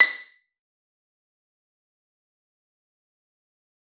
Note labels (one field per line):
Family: string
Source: acoustic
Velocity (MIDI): 100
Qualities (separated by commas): fast decay, percussive, reverb